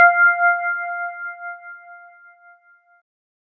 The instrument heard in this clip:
electronic keyboard